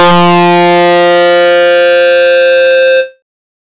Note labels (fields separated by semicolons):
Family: bass; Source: synthesizer; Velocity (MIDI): 127; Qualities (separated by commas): bright, distorted